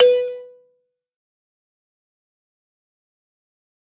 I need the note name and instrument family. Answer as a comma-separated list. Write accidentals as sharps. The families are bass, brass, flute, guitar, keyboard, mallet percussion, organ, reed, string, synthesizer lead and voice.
B4, mallet percussion